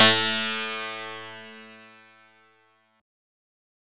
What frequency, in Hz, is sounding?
110 Hz